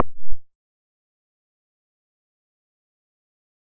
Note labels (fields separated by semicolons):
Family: bass; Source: synthesizer; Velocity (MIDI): 25; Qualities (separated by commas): fast decay, percussive